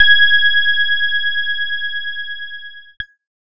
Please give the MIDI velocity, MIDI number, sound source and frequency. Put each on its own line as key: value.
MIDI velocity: 75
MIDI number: 92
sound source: electronic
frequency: 1661 Hz